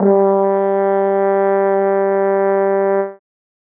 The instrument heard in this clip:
acoustic brass instrument